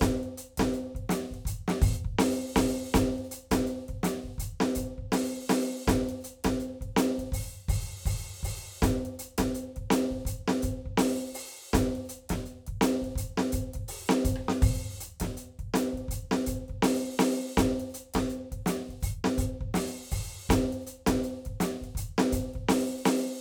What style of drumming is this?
New Orleans funk